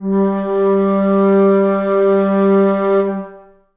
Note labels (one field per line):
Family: flute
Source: acoustic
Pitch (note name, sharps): G3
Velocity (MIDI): 127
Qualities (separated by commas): dark, long release, reverb